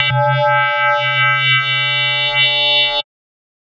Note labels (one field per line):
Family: mallet percussion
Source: synthesizer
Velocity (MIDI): 127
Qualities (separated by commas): multiphonic, non-linear envelope